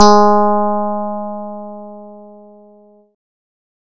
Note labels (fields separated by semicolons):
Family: bass; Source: synthesizer; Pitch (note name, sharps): G#3; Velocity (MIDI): 127; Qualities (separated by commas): bright